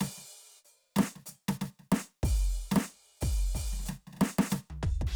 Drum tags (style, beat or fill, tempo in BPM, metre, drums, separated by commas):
New Orleans funk, fill, 93 BPM, 4/4, ride, open hi-hat, hi-hat pedal, snare, floor tom, kick